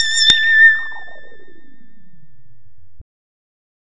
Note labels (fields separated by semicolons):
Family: bass; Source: synthesizer; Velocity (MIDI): 127; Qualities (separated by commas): bright, distorted